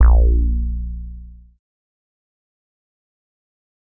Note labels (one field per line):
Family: bass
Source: synthesizer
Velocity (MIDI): 25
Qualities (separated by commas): distorted, fast decay